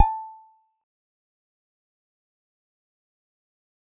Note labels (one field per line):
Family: guitar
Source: electronic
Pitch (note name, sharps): A5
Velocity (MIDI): 25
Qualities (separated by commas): fast decay, percussive, reverb